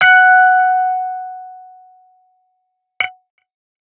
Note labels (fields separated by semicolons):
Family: guitar; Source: electronic; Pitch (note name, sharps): F#5; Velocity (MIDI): 100; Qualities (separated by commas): distorted